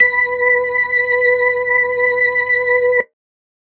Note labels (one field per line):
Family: organ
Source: electronic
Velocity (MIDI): 25